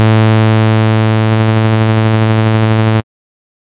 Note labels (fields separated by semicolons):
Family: bass; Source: synthesizer; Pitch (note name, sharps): A2; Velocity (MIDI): 127; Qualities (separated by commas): bright, distorted